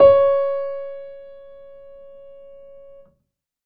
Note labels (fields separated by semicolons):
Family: keyboard; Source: acoustic; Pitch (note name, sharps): C#5; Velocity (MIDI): 50; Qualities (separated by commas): reverb